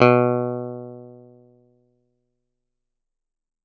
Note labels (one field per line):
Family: guitar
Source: acoustic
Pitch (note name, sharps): B2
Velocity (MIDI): 100